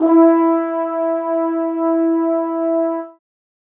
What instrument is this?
acoustic brass instrument